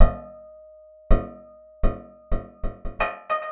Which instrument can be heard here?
acoustic guitar